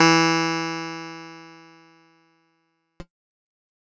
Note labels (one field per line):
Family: keyboard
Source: electronic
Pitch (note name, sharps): E3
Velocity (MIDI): 75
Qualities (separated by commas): bright